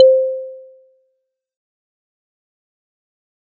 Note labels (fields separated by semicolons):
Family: mallet percussion; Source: acoustic; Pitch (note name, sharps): C5; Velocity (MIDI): 127; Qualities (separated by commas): fast decay, percussive